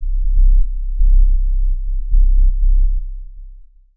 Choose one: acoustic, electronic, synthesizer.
synthesizer